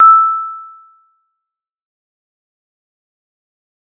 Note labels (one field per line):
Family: mallet percussion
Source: acoustic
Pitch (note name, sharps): E6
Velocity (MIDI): 127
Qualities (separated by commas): fast decay, percussive